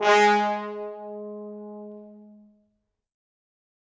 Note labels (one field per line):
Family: brass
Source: acoustic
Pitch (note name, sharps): G#3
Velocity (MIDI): 100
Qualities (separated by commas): bright, reverb